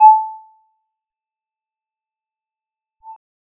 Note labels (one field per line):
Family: bass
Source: synthesizer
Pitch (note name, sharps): A5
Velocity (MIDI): 25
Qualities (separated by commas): fast decay, percussive